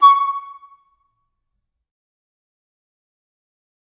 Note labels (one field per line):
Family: flute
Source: acoustic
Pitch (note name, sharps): C#6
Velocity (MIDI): 127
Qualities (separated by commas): fast decay, percussive, reverb